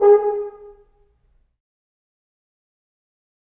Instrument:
acoustic brass instrument